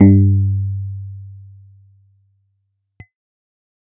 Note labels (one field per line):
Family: keyboard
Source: electronic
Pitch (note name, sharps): G2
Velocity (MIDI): 75